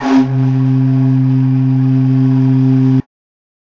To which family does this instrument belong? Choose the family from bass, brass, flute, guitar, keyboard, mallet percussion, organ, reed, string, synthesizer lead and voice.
flute